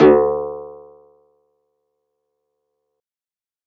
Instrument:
synthesizer guitar